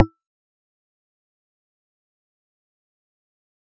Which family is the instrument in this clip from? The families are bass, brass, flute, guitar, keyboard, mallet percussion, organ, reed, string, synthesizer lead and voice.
mallet percussion